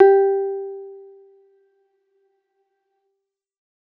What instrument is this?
electronic keyboard